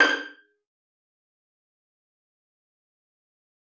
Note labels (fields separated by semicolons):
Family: string; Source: acoustic; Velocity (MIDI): 50; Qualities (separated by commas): fast decay, percussive, reverb